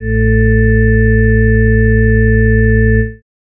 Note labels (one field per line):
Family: organ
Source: electronic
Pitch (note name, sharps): A1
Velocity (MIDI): 50